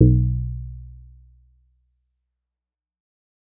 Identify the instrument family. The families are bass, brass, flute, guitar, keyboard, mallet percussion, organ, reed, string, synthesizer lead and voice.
bass